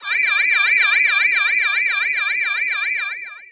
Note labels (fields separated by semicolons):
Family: voice; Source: synthesizer; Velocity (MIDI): 75; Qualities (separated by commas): distorted, long release